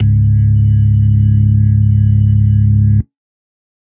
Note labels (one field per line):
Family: organ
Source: electronic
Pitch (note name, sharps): C#1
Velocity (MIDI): 127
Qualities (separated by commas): dark